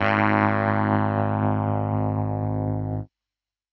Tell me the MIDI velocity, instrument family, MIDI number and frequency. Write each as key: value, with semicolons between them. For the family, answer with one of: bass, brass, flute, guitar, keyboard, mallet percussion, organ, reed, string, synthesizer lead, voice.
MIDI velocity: 127; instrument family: keyboard; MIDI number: 32; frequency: 51.91 Hz